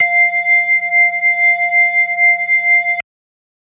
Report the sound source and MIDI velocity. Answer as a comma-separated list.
electronic, 25